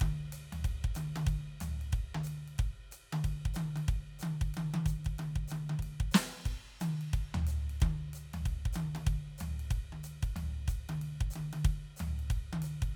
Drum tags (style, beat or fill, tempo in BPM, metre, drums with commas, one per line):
swing
beat
185 BPM
4/4
crash, ride, hi-hat pedal, snare, high tom, floor tom, kick